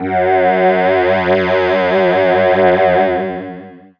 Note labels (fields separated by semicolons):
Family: voice; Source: synthesizer; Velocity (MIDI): 127; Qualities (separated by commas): distorted, long release